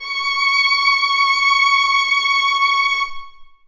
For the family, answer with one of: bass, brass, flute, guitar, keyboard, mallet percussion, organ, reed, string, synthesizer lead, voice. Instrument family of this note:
string